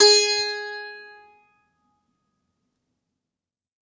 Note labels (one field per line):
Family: guitar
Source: acoustic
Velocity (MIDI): 127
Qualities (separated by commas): bright